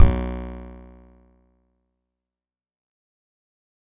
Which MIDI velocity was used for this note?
100